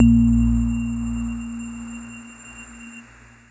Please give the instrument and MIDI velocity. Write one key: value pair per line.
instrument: electronic keyboard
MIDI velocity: 25